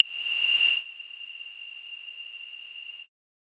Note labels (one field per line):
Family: mallet percussion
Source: electronic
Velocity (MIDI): 127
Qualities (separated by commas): bright, non-linear envelope